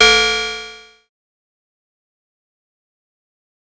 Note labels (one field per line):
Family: bass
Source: synthesizer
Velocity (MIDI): 50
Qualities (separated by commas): bright, distorted, fast decay